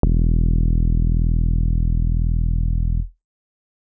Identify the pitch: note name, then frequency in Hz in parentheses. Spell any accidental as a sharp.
E1 (41.2 Hz)